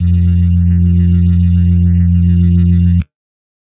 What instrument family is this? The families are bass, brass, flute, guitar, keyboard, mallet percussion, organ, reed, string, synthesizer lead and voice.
organ